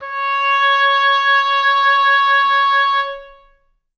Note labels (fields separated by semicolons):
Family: reed; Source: acoustic; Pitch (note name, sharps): C#5; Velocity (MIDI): 75; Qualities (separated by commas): reverb